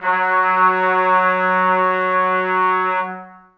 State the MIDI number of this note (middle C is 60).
54